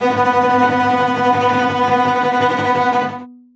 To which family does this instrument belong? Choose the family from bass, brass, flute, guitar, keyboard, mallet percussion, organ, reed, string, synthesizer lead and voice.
string